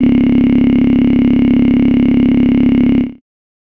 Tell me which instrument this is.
synthesizer voice